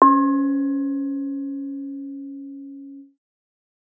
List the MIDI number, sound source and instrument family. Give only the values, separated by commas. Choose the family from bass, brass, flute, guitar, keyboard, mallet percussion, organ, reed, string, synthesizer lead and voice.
61, acoustic, mallet percussion